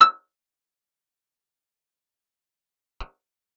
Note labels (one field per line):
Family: guitar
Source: acoustic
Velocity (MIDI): 50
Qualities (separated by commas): fast decay, percussive, reverb